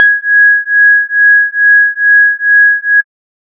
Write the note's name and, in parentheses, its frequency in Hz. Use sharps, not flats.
G#6 (1661 Hz)